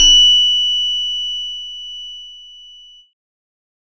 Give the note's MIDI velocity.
100